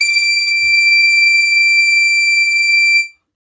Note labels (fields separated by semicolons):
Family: reed; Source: acoustic; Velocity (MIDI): 25; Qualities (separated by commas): reverb